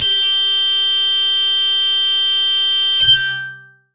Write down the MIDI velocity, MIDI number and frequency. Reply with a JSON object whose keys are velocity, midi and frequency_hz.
{"velocity": 127, "midi": 91, "frequency_hz": 1568}